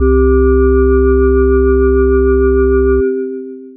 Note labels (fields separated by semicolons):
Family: mallet percussion; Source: electronic; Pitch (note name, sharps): C2; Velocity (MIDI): 50; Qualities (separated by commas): long release